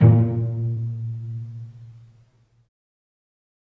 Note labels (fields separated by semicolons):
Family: string; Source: acoustic; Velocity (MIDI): 75; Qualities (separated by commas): dark, reverb